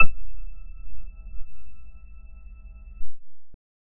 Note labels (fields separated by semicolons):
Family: bass; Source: synthesizer; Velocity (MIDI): 25; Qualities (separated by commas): long release